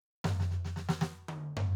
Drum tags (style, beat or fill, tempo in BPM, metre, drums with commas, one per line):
country
fill
114 BPM
4/4
snare, high tom, floor tom